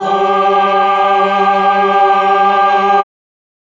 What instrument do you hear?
electronic voice